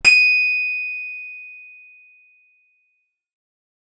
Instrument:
acoustic guitar